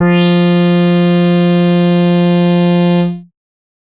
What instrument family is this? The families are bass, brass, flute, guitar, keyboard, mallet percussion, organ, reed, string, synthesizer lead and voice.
bass